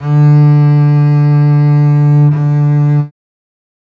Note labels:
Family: string; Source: acoustic; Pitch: D3; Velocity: 100; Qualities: reverb

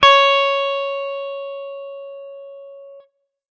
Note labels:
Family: guitar; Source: electronic; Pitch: C#5; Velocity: 100; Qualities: distorted

